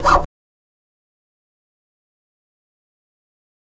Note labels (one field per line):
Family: bass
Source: electronic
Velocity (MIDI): 75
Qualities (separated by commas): fast decay, percussive, reverb